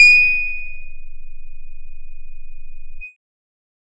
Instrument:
synthesizer bass